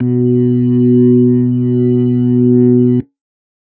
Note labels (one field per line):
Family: organ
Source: electronic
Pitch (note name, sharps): B2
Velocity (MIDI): 25